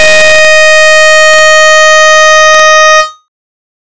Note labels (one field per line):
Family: bass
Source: synthesizer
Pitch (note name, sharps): D#5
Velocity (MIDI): 50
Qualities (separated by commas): bright, distorted